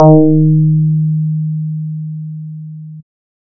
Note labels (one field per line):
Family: bass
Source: synthesizer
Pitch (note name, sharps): D#3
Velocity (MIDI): 100